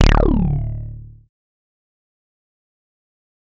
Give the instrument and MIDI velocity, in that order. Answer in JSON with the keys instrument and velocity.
{"instrument": "synthesizer bass", "velocity": 127}